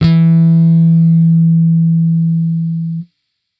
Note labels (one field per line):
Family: bass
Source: electronic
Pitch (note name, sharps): E3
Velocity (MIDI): 50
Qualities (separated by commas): distorted